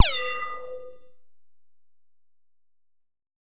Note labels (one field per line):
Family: bass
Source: synthesizer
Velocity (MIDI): 100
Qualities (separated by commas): bright, distorted